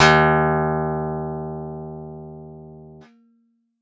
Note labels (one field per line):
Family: guitar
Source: synthesizer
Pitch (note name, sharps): D#2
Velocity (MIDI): 75